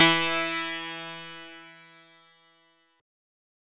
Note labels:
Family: synthesizer lead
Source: synthesizer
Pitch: E3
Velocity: 127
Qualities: bright, distorted

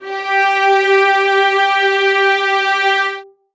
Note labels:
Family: string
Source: acoustic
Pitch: G4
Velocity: 100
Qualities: reverb

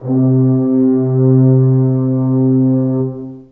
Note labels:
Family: brass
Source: acoustic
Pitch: C3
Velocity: 25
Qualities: dark, long release, reverb

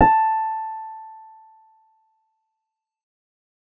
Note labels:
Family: keyboard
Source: synthesizer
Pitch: A5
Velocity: 50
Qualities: fast decay

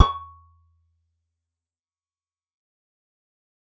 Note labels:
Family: guitar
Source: acoustic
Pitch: C#6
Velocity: 100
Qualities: fast decay, percussive

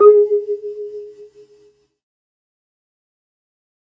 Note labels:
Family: keyboard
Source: synthesizer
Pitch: G#4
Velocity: 25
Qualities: fast decay

